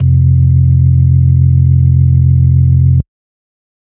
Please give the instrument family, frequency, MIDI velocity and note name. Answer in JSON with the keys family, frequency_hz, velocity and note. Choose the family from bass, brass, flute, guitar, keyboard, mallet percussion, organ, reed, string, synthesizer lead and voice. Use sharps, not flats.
{"family": "organ", "frequency_hz": 43.65, "velocity": 25, "note": "F1"}